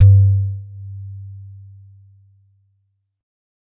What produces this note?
acoustic mallet percussion instrument